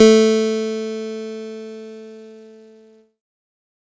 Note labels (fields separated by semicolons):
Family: keyboard; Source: electronic; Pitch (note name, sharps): A3; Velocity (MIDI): 75; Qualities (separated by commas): bright, distorted